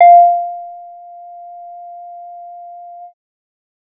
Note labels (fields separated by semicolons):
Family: bass; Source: synthesizer; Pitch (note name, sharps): F5; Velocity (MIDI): 100